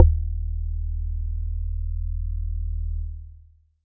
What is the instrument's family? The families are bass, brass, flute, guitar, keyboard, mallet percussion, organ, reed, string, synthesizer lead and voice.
mallet percussion